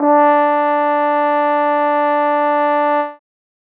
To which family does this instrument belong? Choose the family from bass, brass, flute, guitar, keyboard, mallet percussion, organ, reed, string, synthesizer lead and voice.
brass